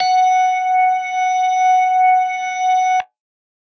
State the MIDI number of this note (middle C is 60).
78